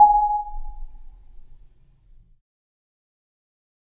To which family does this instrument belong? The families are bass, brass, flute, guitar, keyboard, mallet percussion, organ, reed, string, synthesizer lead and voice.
mallet percussion